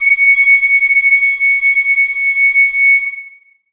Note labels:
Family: flute; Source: acoustic; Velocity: 25; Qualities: reverb

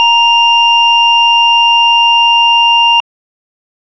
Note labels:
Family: organ; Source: electronic; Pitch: A#5; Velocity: 75

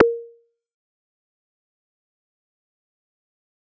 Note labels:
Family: bass; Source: synthesizer; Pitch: A#4; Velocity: 127; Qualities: dark, fast decay, percussive

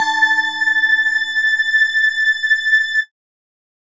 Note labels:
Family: mallet percussion; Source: electronic; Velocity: 75

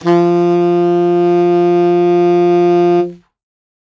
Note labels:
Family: reed; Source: acoustic; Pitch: F3; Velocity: 50

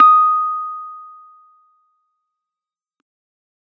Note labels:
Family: keyboard; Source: electronic; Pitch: D#6; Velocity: 50; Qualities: fast decay

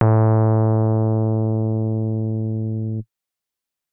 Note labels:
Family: keyboard; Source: electronic; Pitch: A2; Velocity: 127; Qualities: distorted

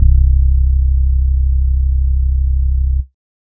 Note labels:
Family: bass; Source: synthesizer; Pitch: C1; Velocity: 25

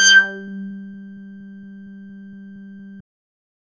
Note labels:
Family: bass; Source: synthesizer; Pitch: G6; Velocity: 100; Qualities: distorted

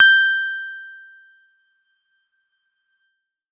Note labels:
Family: keyboard; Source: electronic; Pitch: G6; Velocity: 100

